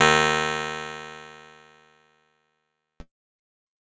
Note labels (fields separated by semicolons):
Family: keyboard; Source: electronic; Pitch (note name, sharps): D#2; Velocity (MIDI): 127; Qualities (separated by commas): bright